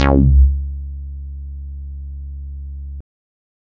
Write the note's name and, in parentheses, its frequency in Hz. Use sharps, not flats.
C#2 (69.3 Hz)